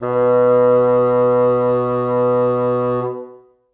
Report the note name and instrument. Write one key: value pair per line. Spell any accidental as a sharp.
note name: B2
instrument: acoustic reed instrument